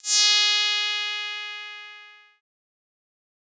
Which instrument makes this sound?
synthesizer bass